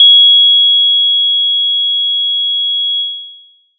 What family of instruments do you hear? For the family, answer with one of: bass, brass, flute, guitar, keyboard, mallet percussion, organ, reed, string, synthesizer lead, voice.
mallet percussion